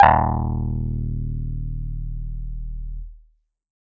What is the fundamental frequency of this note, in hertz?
38.89 Hz